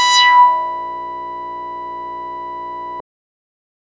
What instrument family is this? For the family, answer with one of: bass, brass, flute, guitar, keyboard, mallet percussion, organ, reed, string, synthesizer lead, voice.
bass